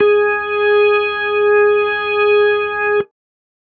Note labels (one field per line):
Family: organ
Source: electronic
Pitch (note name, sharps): G#4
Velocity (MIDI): 100